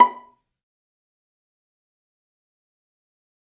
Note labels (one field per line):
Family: string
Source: acoustic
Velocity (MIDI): 25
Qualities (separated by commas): fast decay, percussive, reverb